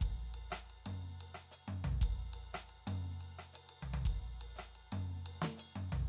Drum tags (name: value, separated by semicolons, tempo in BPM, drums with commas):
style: Latin; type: beat; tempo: 118 BPM; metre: 4/4; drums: ride, ride bell, hi-hat pedal, snare, cross-stick, mid tom, floor tom, kick